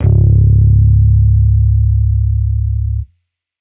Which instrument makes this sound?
electronic bass